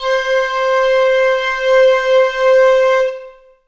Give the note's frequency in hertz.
523.3 Hz